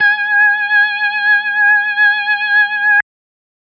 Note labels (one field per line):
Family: organ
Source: electronic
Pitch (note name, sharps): G#5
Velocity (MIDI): 50